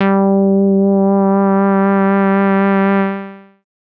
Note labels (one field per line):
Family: bass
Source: synthesizer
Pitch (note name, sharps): G3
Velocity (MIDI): 25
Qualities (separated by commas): distorted, long release